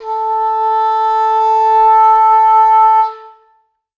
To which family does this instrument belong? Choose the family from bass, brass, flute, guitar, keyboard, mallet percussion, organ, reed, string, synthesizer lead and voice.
reed